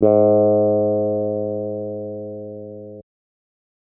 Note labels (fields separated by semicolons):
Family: keyboard; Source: electronic; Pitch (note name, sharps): G#2; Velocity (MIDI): 50